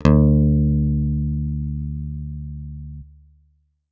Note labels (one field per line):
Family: guitar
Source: electronic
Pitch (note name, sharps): D2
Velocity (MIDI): 100